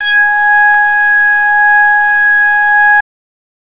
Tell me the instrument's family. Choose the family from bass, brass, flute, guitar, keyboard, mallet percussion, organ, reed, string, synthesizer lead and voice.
bass